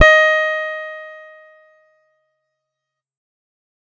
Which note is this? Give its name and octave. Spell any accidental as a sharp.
D#5